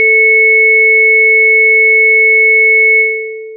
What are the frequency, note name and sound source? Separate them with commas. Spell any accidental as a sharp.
440 Hz, A4, synthesizer